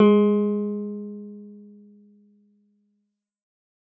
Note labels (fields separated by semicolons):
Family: guitar; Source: synthesizer; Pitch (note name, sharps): G#3; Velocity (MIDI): 100; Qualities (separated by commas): dark